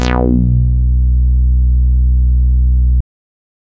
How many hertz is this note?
61.74 Hz